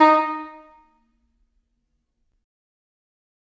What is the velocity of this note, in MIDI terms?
100